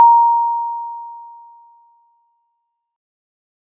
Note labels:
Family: mallet percussion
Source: acoustic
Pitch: A#5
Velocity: 50

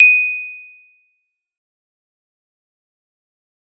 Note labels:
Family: mallet percussion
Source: acoustic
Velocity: 100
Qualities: bright, fast decay, percussive

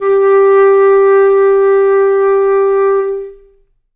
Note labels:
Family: reed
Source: acoustic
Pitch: G4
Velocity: 25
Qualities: long release, reverb

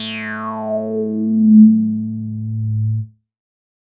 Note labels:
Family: bass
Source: synthesizer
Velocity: 25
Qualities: distorted, non-linear envelope

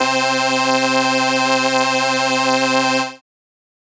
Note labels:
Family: keyboard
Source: synthesizer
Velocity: 75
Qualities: bright

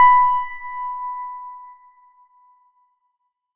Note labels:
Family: organ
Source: electronic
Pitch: B5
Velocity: 25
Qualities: bright

